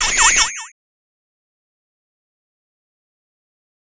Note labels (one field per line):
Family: bass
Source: synthesizer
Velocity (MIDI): 127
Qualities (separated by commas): bright, distorted, fast decay, multiphonic